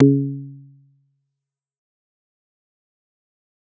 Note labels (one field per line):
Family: bass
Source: synthesizer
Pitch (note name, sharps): C#3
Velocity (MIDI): 127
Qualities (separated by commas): dark, fast decay, percussive